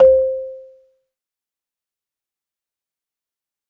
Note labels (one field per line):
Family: mallet percussion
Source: acoustic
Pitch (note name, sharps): C5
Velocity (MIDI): 25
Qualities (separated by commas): fast decay, percussive, reverb